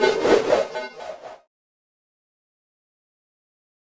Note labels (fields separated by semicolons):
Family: keyboard; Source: electronic; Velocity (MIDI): 100; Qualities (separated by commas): distorted, fast decay, non-linear envelope